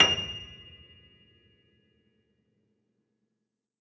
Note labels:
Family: keyboard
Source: acoustic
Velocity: 100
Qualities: percussive, reverb

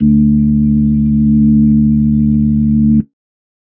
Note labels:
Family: organ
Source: electronic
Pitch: D2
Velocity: 50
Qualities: dark

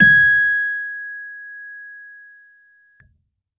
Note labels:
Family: keyboard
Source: electronic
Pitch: G#6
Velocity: 50

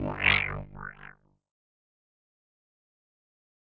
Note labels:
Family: keyboard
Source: electronic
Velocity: 100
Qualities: distorted, fast decay, non-linear envelope

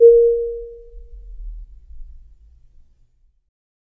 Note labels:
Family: mallet percussion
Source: acoustic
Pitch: A#4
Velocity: 25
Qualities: dark, reverb

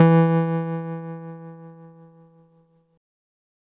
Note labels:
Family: keyboard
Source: electronic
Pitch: E3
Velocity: 50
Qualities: distorted

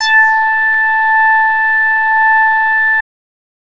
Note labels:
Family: bass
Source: synthesizer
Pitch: A5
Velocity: 100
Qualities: distorted

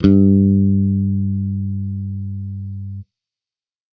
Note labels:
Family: bass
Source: electronic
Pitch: G2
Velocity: 127

